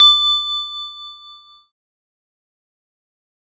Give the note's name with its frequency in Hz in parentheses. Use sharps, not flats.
D6 (1175 Hz)